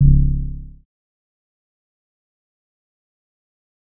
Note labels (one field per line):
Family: synthesizer lead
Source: synthesizer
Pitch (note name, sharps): C#1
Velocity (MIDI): 25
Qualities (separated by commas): fast decay